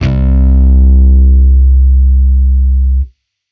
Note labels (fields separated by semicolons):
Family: bass; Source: electronic; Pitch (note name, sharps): C2; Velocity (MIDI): 127; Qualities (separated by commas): distorted